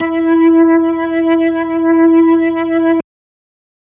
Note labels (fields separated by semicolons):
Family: organ; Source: electronic; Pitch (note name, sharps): E4; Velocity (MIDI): 75